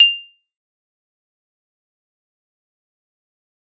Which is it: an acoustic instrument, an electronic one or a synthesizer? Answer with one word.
acoustic